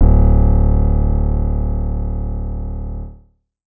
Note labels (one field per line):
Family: keyboard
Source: synthesizer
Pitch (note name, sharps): D1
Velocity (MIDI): 50